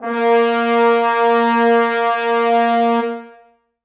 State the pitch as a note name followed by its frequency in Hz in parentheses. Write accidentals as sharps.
A#3 (233.1 Hz)